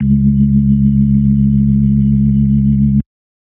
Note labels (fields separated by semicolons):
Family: organ; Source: electronic; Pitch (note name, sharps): C#2; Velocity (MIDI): 50; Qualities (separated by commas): dark